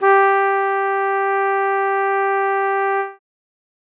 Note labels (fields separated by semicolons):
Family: brass; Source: acoustic; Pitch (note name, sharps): G4; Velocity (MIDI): 50